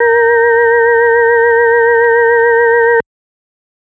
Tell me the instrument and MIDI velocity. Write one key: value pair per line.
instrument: electronic organ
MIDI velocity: 75